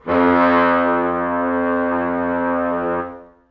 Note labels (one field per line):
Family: brass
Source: acoustic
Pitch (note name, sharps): F2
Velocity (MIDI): 75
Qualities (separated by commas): reverb